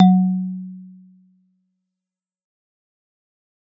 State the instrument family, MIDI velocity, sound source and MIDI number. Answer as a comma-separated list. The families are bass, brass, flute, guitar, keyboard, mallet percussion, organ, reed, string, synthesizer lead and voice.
mallet percussion, 127, acoustic, 54